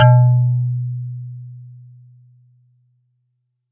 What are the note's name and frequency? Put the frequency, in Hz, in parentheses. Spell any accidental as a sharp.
B2 (123.5 Hz)